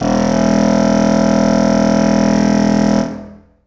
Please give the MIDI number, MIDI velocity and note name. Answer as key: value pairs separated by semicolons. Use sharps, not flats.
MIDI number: 28; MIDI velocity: 127; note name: E1